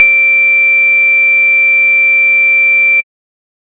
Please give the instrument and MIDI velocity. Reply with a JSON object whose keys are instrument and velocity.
{"instrument": "synthesizer bass", "velocity": 127}